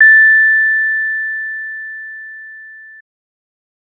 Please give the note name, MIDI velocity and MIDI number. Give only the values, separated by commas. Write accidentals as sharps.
A6, 25, 93